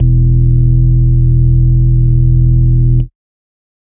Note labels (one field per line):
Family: organ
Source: electronic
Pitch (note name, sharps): E1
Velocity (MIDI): 127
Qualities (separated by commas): dark